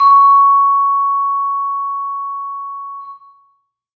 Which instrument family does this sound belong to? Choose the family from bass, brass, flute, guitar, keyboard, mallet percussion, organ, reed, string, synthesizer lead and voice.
mallet percussion